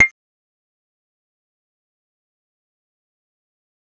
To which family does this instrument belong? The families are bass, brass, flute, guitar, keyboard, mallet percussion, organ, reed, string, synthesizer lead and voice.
bass